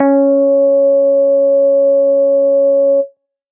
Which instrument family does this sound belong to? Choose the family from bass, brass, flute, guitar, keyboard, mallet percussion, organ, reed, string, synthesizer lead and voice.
bass